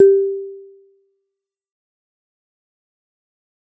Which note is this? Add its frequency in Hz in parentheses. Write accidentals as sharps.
G4 (392 Hz)